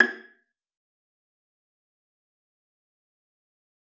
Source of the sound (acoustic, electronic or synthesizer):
acoustic